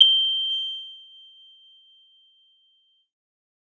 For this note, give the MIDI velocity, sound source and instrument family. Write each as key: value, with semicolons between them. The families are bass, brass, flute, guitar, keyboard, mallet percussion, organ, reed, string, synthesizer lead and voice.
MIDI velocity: 75; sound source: electronic; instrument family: keyboard